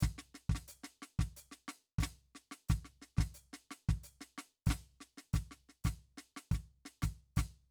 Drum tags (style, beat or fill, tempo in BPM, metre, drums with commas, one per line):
folk rock
beat
90 BPM
4/4
hi-hat pedal, snare, kick